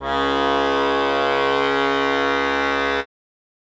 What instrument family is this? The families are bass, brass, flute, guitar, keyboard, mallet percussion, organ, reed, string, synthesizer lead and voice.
reed